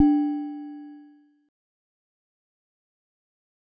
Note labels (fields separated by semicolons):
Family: mallet percussion; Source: acoustic; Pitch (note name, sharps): D4; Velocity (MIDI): 25; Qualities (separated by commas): dark, fast decay